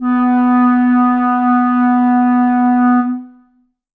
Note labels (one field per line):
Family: reed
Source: acoustic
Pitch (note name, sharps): B3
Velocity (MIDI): 75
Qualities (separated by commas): dark, reverb